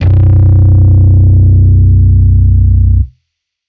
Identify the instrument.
electronic bass